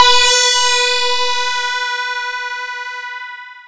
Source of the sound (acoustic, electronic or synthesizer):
electronic